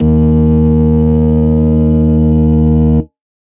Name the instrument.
electronic organ